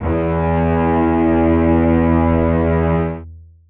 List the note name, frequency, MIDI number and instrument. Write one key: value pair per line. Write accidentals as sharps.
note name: E2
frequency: 82.41 Hz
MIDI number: 40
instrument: acoustic string instrument